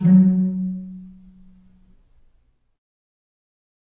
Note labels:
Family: string; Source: acoustic; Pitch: F#3; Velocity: 25; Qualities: dark, reverb

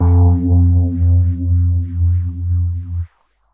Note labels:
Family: keyboard; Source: electronic; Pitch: F2; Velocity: 50; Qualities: dark, non-linear envelope

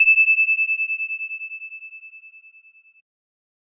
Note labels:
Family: bass; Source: synthesizer; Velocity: 127; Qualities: bright

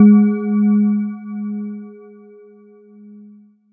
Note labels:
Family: mallet percussion; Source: electronic; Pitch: G#3; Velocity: 25

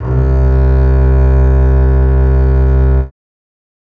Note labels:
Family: string; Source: acoustic; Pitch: C2; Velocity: 100; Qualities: reverb

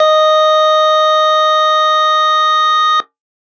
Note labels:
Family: organ; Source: electronic; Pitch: D#5; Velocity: 127; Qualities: distorted

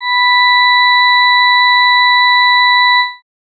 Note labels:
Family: organ; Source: electronic; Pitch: B5; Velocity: 25

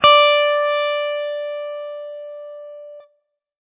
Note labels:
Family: guitar; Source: electronic; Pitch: D5; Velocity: 75; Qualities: distorted

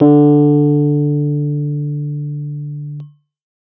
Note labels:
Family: keyboard; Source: electronic; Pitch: D3; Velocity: 100; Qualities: dark

